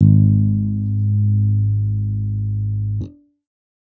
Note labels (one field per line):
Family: bass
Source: electronic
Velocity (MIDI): 75